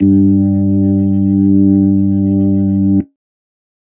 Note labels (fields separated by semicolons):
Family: organ; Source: electronic; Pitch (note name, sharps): G2; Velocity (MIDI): 75; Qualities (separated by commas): dark